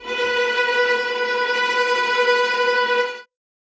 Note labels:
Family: string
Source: acoustic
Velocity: 75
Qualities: bright, non-linear envelope, reverb

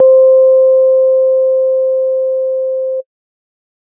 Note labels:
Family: organ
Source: electronic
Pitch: C5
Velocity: 100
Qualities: dark

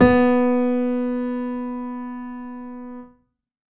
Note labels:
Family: keyboard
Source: acoustic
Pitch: B3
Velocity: 75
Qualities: reverb

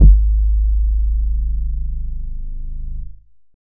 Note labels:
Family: bass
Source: synthesizer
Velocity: 25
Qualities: distorted

